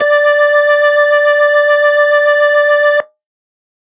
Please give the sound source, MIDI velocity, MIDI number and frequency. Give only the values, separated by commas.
electronic, 127, 74, 587.3 Hz